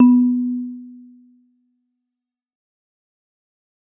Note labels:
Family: mallet percussion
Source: acoustic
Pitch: B3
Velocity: 50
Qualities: dark, fast decay, reverb

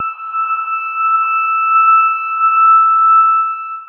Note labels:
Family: keyboard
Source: electronic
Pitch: E6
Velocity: 50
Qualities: long release

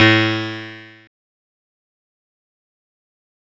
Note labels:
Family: guitar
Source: electronic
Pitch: A2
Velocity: 100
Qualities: bright, distorted, fast decay

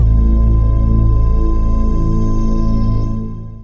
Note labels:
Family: synthesizer lead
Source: synthesizer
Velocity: 100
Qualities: long release

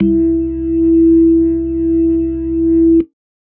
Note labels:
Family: organ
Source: electronic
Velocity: 127

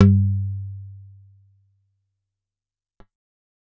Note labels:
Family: guitar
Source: acoustic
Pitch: G2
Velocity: 75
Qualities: dark, fast decay

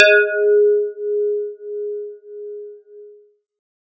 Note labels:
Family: guitar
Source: synthesizer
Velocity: 100

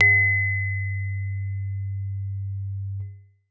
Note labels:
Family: keyboard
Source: acoustic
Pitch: G2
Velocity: 50

